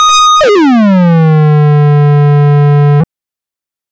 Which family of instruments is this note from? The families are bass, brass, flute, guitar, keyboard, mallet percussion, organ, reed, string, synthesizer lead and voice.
bass